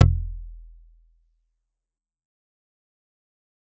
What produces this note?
electronic guitar